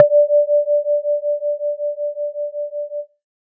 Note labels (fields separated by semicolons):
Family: synthesizer lead; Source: synthesizer; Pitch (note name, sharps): D5; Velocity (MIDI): 75